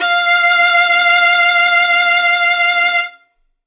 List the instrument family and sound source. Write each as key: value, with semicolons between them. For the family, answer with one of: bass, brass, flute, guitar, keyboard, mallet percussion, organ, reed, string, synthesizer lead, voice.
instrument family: string; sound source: acoustic